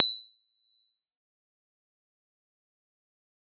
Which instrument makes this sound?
electronic mallet percussion instrument